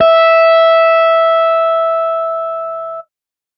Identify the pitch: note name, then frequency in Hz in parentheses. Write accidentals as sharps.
E5 (659.3 Hz)